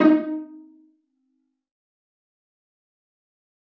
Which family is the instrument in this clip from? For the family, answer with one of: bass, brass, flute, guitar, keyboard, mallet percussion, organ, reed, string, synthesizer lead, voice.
string